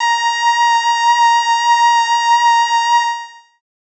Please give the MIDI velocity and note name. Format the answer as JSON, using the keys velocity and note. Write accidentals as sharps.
{"velocity": 127, "note": "A#5"}